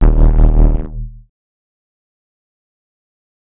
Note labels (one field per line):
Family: bass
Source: synthesizer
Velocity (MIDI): 127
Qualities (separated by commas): distorted, fast decay, multiphonic